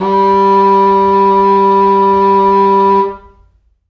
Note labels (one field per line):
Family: reed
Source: acoustic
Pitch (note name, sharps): G3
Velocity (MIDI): 75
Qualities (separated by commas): distorted, long release, reverb